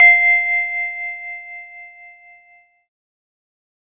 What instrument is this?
electronic keyboard